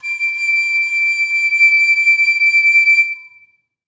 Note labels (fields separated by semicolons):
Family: flute; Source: acoustic; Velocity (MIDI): 100; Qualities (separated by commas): reverb